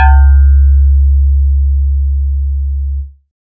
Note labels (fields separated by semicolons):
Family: synthesizer lead; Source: synthesizer; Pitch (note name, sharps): C#2; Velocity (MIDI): 100